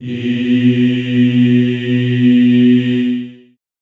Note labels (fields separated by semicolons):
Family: voice; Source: acoustic; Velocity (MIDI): 100; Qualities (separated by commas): long release, reverb